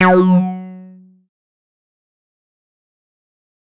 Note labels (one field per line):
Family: bass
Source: synthesizer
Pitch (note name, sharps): F#3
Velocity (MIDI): 100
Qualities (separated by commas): distorted, fast decay